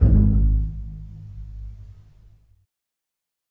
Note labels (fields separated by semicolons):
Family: string; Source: acoustic; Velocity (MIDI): 50; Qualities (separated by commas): dark, reverb